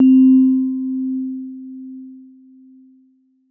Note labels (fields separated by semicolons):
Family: keyboard; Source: electronic; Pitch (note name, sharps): C4; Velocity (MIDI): 50; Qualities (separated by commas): dark